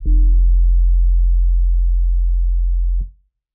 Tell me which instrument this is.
electronic keyboard